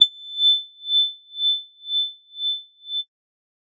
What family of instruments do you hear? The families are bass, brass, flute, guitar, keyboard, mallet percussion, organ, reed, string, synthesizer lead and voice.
bass